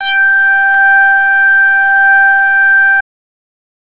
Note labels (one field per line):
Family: bass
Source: synthesizer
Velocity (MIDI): 75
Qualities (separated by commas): distorted